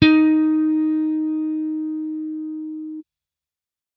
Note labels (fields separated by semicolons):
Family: bass; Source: electronic; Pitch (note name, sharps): D#4; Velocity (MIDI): 100